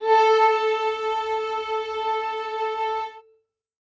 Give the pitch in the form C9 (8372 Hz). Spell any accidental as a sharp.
A4 (440 Hz)